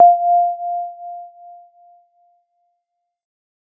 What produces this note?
electronic keyboard